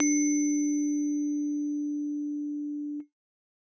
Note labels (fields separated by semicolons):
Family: keyboard; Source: acoustic; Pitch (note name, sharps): D4; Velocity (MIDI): 25